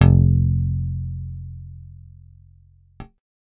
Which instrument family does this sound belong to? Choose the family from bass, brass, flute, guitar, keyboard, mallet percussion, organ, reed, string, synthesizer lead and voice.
bass